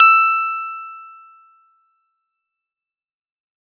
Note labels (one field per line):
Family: keyboard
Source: electronic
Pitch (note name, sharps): E6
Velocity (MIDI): 25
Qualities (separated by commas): fast decay